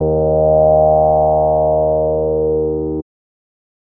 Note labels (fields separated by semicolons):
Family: bass; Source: synthesizer; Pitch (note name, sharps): D#2; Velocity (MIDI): 100; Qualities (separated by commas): distorted